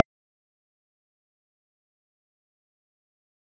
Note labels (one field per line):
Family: mallet percussion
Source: acoustic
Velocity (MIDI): 50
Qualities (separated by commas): fast decay, percussive